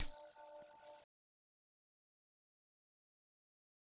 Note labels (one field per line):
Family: guitar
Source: electronic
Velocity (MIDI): 127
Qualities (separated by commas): bright, fast decay, percussive, reverb